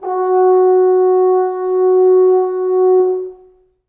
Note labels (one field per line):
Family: brass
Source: acoustic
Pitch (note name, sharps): F#4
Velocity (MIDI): 50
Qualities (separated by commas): long release, reverb